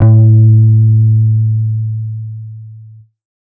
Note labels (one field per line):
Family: bass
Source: synthesizer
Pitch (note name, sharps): A2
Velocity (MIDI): 50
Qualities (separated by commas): distorted